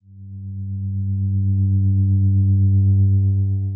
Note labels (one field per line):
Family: guitar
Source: electronic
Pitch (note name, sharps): G2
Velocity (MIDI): 100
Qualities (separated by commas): dark, long release